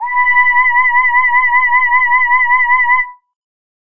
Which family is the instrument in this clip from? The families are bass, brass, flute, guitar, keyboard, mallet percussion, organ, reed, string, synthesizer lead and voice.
voice